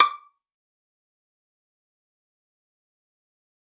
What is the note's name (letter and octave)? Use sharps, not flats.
D6